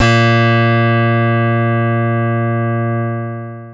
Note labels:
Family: keyboard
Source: electronic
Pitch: A#2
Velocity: 50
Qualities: bright, long release

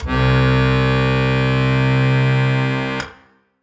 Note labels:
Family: reed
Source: acoustic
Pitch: C2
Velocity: 50

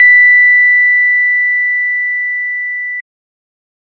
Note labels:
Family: organ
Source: electronic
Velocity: 25

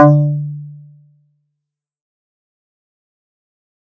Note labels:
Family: guitar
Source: synthesizer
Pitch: D3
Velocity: 100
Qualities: dark, fast decay

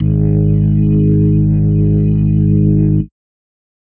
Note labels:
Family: organ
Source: electronic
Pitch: G#1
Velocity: 100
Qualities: dark, distorted

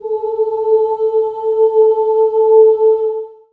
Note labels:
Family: voice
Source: acoustic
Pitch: A4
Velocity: 75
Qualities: reverb

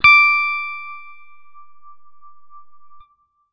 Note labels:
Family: guitar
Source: electronic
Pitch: D6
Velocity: 50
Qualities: bright, distorted

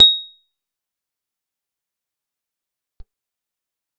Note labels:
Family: guitar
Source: acoustic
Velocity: 75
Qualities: bright, fast decay, percussive

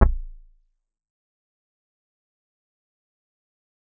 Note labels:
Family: guitar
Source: electronic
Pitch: A0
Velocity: 25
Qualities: fast decay, percussive

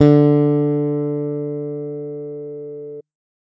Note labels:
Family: bass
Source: electronic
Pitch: D3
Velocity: 127

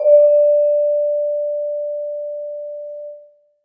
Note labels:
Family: mallet percussion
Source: acoustic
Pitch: D5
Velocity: 50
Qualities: reverb

